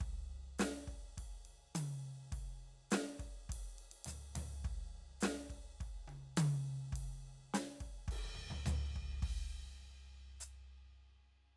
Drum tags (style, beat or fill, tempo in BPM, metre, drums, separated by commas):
Motown, beat, 104 BPM, 4/4, crash, ride, hi-hat pedal, snare, high tom, floor tom, kick